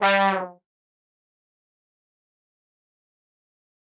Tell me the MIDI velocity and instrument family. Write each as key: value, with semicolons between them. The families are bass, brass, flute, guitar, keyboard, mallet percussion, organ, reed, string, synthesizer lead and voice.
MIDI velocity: 127; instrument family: brass